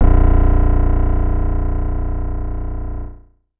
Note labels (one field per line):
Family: keyboard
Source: synthesizer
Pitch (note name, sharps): A#0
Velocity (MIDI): 75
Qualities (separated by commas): distorted